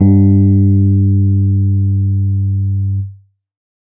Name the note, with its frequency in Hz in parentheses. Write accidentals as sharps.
G2 (98 Hz)